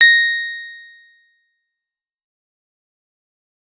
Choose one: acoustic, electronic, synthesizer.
electronic